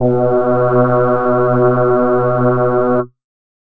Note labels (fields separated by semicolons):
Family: voice; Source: synthesizer; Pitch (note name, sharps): B2; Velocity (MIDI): 25; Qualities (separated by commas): multiphonic